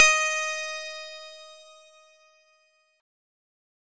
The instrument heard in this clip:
synthesizer lead